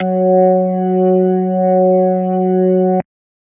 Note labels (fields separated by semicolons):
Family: organ; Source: electronic; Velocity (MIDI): 75